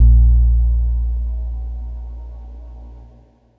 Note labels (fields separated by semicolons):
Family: guitar; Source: electronic; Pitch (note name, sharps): A#1; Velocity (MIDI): 75; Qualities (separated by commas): dark